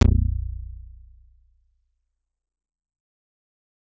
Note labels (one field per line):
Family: bass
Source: synthesizer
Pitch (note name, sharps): A#0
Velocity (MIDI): 75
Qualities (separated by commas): distorted, fast decay